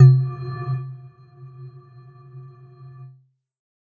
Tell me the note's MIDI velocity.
100